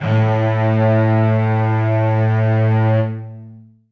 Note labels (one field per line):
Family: string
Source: acoustic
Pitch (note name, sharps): A2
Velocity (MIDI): 100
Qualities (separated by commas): long release, reverb